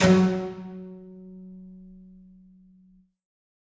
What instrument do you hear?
acoustic string instrument